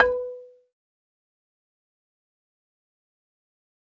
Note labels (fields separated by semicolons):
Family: mallet percussion; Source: acoustic; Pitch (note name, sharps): B4; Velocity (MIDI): 50; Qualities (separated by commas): fast decay, percussive, reverb